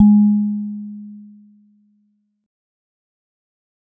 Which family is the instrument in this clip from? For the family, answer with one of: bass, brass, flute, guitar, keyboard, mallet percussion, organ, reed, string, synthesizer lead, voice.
mallet percussion